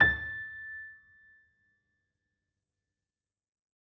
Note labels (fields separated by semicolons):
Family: keyboard; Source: acoustic; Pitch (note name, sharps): A6; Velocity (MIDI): 25; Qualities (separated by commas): fast decay